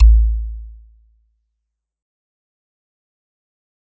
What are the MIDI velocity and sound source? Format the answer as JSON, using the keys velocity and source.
{"velocity": 100, "source": "acoustic"}